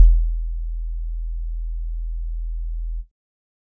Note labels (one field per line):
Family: keyboard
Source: electronic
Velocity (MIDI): 25